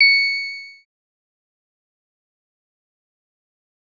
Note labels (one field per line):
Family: synthesizer lead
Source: synthesizer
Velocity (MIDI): 50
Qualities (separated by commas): distorted, fast decay